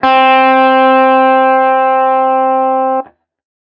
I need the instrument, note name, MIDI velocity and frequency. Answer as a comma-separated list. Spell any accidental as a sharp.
electronic guitar, C4, 100, 261.6 Hz